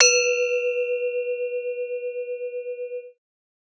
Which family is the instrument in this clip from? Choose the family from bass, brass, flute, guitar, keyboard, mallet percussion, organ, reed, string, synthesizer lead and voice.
mallet percussion